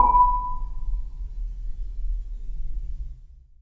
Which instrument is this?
acoustic mallet percussion instrument